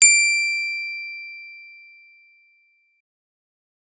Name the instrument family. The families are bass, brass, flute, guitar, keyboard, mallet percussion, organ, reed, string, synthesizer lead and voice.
keyboard